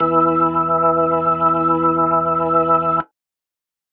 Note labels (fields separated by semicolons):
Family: organ; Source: electronic; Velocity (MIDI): 50